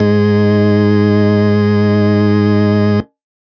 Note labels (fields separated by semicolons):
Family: organ; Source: electronic; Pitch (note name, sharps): G#2; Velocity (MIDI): 25; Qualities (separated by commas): distorted